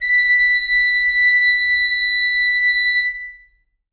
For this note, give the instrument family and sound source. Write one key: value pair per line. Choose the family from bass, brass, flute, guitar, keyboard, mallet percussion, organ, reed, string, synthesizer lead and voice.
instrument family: reed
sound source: acoustic